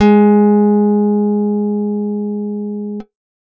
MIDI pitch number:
56